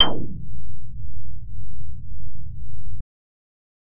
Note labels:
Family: bass; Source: synthesizer; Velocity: 75

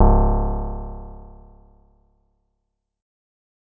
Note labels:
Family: bass; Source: synthesizer; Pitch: C#1; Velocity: 50

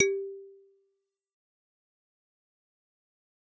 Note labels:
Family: mallet percussion; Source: acoustic; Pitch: G4; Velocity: 100; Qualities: fast decay, percussive

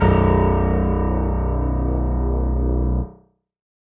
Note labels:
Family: keyboard; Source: electronic; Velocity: 100; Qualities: reverb

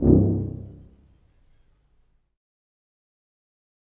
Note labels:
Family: brass; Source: acoustic; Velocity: 25; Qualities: fast decay, reverb

